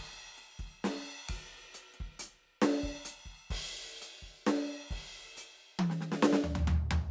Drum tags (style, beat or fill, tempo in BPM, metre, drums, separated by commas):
hip-hop, beat, 67 BPM, 4/4, crash, ride, closed hi-hat, open hi-hat, hi-hat pedal, snare, high tom, floor tom, kick